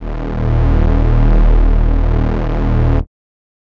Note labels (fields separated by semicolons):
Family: reed; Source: acoustic; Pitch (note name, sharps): D#1; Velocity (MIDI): 127